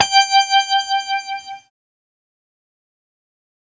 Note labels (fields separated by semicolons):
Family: keyboard; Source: synthesizer; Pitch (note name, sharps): G5; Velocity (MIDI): 100; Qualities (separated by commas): bright, distorted, fast decay